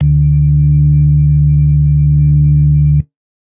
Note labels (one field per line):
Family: organ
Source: electronic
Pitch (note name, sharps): D2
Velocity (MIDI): 127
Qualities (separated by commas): dark